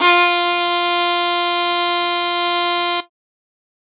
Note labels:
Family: string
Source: acoustic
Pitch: F4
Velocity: 100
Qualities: bright

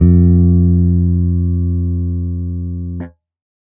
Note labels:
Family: bass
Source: electronic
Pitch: F2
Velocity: 25

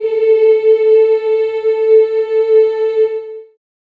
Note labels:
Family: voice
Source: acoustic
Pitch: A4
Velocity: 50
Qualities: long release, reverb

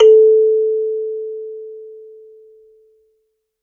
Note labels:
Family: mallet percussion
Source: acoustic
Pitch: A4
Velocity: 75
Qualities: reverb

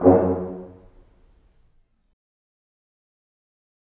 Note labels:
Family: brass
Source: acoustic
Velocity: 50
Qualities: fast decay, reverb

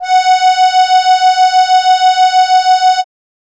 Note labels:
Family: keyboard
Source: acoustic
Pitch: F#5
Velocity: 127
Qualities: bright

